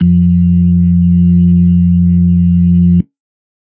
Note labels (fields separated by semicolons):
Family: organ; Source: electronic; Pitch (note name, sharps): F2; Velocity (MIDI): 50; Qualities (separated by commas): dark